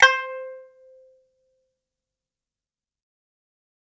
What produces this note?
acoustic guitar